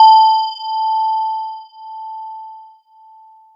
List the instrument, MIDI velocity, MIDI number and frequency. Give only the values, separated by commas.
electronic mallet percussion instrument, 50, 81, 880 Hz